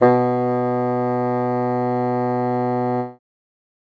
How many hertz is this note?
123.5 Hz